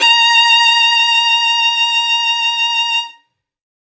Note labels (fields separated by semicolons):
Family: string; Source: acoustic; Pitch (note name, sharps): A#5; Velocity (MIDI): 100; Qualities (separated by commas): bright, reverb